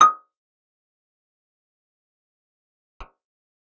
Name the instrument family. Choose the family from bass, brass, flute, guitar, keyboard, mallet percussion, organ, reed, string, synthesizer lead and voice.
guitar